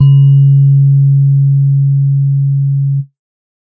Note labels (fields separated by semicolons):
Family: keyboard; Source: electronic; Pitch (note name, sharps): C#3; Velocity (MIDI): 75